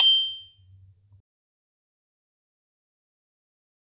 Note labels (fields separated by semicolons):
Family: mallet percussion; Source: acoustic; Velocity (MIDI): 100; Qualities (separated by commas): fast decay, percussive, reverb